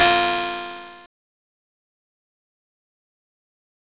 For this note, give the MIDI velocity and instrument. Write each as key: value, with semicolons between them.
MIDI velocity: 75; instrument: electronic guitar